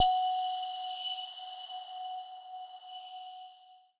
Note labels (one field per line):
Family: mallet percussion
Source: electronic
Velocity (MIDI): 127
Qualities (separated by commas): bright, long release, non-linear envelope